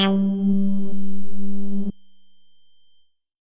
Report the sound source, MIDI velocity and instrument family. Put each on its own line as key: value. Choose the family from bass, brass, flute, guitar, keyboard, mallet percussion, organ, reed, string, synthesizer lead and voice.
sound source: synthesizer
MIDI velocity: 75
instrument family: bass